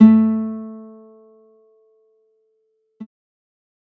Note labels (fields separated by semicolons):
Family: guitar; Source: electronic; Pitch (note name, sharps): A3; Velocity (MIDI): 100